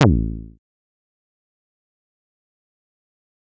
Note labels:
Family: bass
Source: synthesizer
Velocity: 127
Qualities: distorted, fast decay, percussive

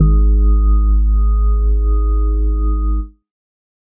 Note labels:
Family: organ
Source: electronic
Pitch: G#1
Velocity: 50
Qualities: dark

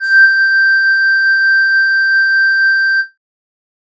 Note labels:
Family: flute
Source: synthesizer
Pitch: G6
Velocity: 127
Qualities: distorted

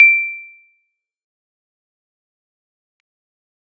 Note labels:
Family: keyboard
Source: electronic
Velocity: 75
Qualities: fast decay, percussive

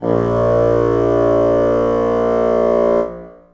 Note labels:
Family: reed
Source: acoustic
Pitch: A#1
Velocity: 75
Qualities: reverb

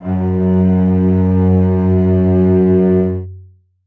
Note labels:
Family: string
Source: acoustic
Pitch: F#2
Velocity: 75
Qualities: long release, reverb

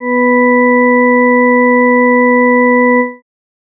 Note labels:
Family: organ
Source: electronic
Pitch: B3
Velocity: 50

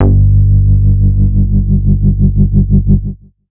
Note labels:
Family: bass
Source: synthesizer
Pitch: G1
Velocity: 25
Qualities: distorted

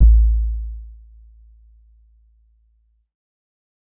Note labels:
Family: keyboard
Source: electronic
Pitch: A1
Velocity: 127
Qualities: dark

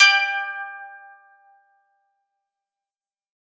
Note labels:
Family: guitar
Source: acoustic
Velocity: 127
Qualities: fast decay

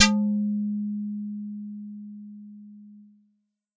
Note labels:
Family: bass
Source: synthesizer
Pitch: G#3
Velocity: 25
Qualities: distorted

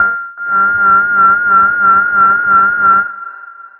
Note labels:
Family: bass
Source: synthesizer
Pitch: F6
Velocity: 50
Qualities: long release, reverb

